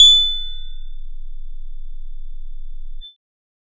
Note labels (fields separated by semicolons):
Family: bass; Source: synthesizer; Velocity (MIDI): 25; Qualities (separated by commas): bright, distorted, multiphonic, tempo-synced